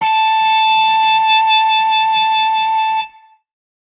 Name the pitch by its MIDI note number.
81